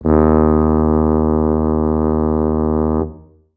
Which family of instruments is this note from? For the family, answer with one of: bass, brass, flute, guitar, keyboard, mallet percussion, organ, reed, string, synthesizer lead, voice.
brass